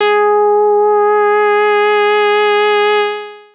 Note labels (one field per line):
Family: bass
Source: synthesizer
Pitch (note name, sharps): G#4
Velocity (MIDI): 75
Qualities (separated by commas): distorted, long release